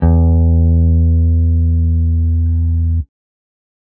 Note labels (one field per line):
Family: guitar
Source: electronic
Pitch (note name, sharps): E2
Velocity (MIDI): 75